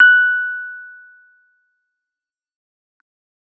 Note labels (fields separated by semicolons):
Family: keyboard; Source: electronic; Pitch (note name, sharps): F#6; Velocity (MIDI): 75; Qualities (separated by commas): fast decay